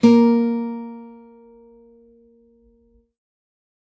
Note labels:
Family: guitar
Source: acoustic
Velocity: 75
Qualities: reverb

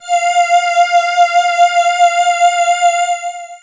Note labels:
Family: voice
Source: synthesizer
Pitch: F5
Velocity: 50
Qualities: bright, distorted, long release

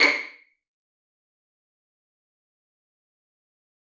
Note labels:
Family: string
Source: acoustic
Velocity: 100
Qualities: fast decay, percussive, reverb

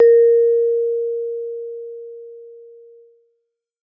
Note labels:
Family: mallet percussion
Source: acoustic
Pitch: A#4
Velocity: 100

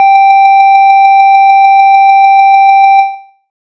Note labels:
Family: bass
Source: synthesizer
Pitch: G5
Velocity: 127

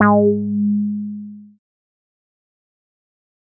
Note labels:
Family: bass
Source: synthesizer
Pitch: G#3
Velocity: 25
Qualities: distorted, fast decay

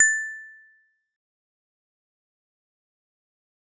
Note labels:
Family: mallet percussion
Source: acoustic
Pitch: A6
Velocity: 75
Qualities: fast decay, percussive

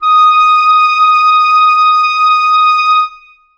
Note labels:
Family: reed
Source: acoustic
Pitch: D#6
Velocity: 127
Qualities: reverb

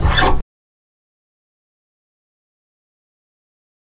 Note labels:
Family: bass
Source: electronic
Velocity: 100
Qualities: fast decay, percussive, reverb

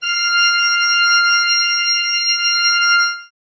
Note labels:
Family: organ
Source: acoustic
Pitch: F6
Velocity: 127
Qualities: reverb

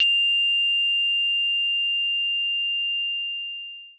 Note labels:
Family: mallet percussion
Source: acoustic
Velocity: 50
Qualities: bright, long release

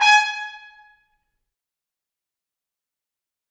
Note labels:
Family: brass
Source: acoustic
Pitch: G#5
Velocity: 127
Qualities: bright, fast decay, percussive, reverb

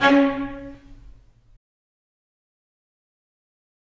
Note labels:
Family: string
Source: acoustic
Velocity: 50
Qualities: fast decay, reverb

